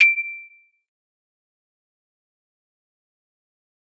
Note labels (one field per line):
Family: mallet percussion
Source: acoustic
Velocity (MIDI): 50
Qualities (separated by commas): fast decay, percussive